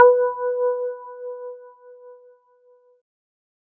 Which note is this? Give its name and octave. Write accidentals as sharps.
B4